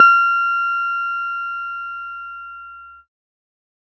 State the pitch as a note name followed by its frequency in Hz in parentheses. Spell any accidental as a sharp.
F6 (1397 Hz)